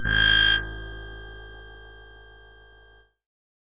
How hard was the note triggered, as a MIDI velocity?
75